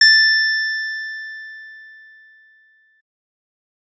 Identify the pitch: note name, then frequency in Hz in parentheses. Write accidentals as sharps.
A6 (1760 Hz)